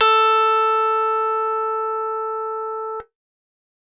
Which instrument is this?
electronic keyboard